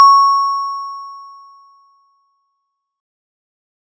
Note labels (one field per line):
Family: mallet percussion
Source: acoustic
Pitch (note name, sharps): C#6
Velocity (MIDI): 75